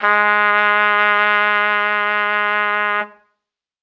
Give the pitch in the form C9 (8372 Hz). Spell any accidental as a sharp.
G#3 (207.7 Hz)